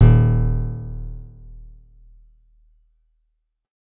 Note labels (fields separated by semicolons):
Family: guitar; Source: acoustic; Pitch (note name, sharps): D#1; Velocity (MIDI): 25